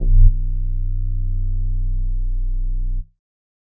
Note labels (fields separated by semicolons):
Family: flute; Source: synthesizer; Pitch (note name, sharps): B0; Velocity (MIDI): 25